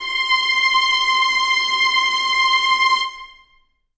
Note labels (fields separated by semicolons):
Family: string; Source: acoustic; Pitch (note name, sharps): C6; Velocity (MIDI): 75; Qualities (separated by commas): reverb